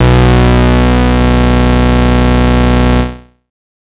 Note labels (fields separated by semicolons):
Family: bass; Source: synthesizer; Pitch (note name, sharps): B1; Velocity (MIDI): 127; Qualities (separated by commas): bright, distorted